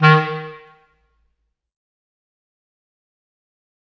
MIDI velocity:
127